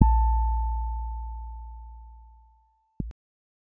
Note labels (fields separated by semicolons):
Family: keyboard; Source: electronic; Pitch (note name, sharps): A5; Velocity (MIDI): 25; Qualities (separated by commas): dark